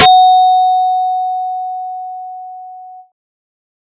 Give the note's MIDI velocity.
50